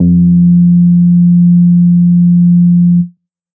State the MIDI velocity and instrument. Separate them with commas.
50, synthesizer bass